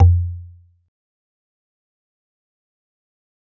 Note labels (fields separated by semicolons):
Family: mallet percussion; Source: acoustic; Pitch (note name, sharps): F2; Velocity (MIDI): 25; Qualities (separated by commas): fast decay, percussive